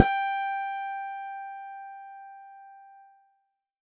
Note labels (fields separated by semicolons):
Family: keyboard; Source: electronic; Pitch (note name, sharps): G5; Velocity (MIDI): 127